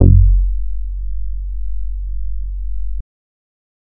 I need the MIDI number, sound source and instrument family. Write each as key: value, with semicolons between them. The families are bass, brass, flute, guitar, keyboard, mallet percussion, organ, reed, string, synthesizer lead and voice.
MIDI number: 30; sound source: synthesizer; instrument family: bass